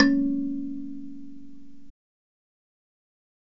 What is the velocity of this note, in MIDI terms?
100